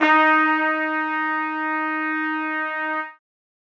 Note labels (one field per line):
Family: brass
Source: acoustic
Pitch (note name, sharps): D#4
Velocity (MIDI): 100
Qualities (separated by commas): reverb